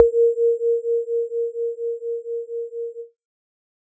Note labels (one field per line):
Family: synthesizer lead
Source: synthesizer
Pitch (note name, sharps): A#4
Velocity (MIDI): 50